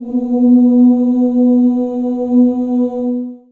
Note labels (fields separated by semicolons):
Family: voice; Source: acoustic; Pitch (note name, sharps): B3; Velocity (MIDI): 75; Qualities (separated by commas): dark, reverb